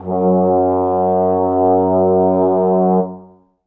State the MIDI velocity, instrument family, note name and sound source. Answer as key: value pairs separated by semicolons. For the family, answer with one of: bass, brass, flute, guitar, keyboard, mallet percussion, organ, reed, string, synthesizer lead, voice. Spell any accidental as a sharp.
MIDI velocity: 25; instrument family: brass; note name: F#2; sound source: acoustic